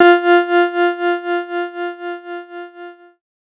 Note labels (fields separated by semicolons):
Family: keyboard; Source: electronic; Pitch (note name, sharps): F4; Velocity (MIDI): 127